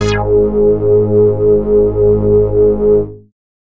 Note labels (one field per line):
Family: bass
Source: synthesizer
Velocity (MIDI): 100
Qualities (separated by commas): distorted